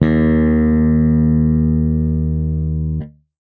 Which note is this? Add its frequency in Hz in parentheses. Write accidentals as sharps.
D#2 (77.78 Hz)